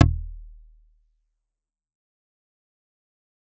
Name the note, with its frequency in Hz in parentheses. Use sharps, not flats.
D#1 (38.89 Hz)